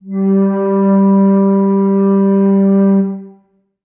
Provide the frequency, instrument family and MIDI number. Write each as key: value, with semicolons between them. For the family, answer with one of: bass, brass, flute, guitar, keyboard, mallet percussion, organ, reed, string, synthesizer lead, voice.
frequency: 196 Hz; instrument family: flute; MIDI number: 55